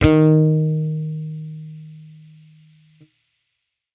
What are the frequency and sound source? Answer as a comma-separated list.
155.6 Hz, electronic